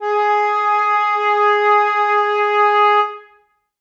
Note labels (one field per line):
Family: flute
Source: acoustic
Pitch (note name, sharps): G#4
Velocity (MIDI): 127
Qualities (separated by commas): reverb